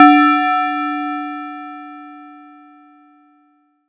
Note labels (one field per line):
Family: mallet percussion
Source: acoustic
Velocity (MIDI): 50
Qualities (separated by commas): multiphonic